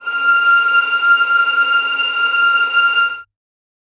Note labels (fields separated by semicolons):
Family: string; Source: acoustic; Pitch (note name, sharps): F6; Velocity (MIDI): 25; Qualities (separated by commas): reverb